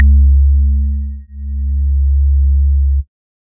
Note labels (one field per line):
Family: organ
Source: electronic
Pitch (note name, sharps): C#2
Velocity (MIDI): 127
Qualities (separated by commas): dark